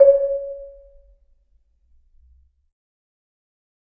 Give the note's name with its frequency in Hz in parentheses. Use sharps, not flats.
C#5 (554.4 Hz)